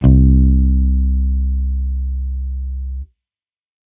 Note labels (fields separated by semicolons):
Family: bass; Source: electronic; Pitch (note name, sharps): C2; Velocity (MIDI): 75